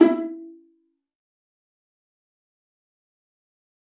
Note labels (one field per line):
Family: string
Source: acoustic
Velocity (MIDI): 25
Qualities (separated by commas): fast decay, percussive, reverb